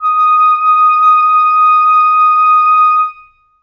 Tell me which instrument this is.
acoustic reed instrument